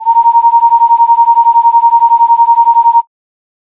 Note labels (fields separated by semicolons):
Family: flute; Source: synthesizer; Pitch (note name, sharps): A#5; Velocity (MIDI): 127